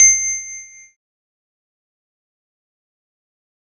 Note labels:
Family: keyboard; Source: electronic; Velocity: 50; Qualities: bright, fast decay, percussive, reverb

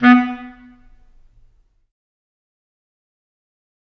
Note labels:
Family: reed; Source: acoustic; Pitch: B3; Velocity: 75; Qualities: fast decay, percussive, reverb

